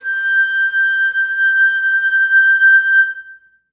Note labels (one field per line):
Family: flute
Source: acoustic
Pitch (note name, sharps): G6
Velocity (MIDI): 25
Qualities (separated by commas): reverb